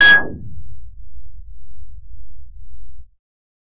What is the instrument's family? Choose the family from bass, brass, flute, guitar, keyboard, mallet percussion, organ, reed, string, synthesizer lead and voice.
bass